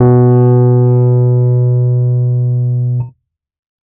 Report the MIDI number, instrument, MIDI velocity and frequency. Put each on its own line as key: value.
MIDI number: 47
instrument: electronic keyboard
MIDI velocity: 75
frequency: 123.5 Hz